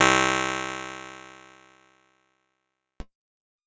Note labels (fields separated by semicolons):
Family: keyboard; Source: electronic; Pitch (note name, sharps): C2; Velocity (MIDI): 75; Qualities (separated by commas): bright, fast decay